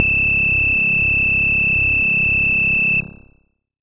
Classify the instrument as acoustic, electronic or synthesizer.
synthesizer